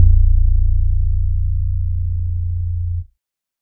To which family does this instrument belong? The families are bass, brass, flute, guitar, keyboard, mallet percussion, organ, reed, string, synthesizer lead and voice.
organ